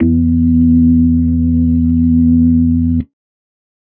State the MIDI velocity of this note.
127